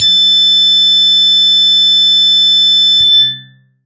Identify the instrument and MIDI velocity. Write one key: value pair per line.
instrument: electronic guitar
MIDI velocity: 75